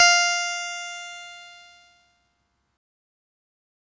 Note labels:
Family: keyboard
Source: electronic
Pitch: F5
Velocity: 100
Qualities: bright, distorted

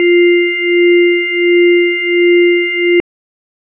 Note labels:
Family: organ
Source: electronic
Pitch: F4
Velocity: 100

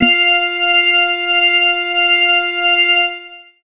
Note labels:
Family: organ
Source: electronic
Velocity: 75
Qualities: long release, reverb

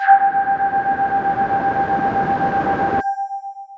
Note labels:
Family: voice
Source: synthesizer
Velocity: 75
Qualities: distorted, long release

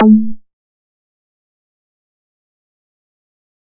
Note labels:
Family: bass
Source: synthesizer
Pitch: A3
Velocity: 50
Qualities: fast decay, percussive

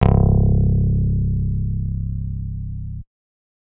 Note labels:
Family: keyboard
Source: electronic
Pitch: C1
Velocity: 127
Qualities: distorted

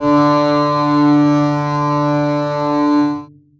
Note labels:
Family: string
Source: acoustic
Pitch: D3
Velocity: 75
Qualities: reverb

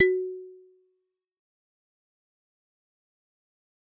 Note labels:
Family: mallet percussion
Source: acoustic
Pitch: F#4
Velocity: 50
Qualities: fast decay, percussive

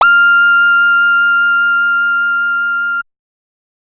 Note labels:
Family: bass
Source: synthesizer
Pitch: F6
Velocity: 50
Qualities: distorted

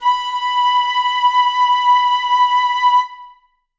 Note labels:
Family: reed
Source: acoustic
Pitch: B5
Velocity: 100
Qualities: reverb

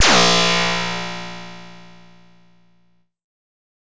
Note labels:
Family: bass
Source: synthesizer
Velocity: 127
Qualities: bright, distorted

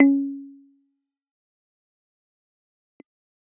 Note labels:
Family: keyboard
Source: electronic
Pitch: C#4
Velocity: 50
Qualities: fast decay, percussive

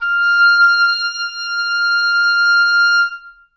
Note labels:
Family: reed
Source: acoustic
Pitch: F6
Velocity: 127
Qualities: reverb

